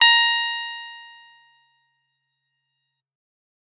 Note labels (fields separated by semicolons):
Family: guitar; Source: electronic; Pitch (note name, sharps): A#5; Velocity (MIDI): 75